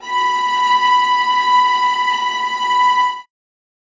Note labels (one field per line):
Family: string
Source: acoustic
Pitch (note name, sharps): B5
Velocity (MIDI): 75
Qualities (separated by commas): bright, non-linear envelope, reverb